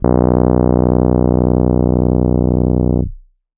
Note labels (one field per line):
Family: keyboard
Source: electronic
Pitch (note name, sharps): B0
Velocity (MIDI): 25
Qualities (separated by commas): distorted